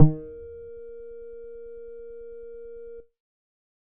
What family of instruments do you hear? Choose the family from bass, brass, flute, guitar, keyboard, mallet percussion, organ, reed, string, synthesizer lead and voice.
bass